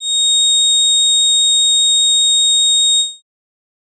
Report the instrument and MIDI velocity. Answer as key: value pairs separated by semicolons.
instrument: electronic organ; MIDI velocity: 50